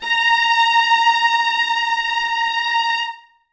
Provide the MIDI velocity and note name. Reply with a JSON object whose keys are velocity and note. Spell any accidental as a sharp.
{"velocity": 100, "note": "A#5"}